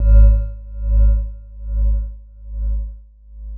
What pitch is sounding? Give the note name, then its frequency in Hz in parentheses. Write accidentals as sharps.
G#1 (51.91 Hz)